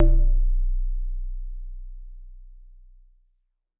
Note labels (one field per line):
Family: mallet percussion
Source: acoustic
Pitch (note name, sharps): B0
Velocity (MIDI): 50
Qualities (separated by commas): dark, reverb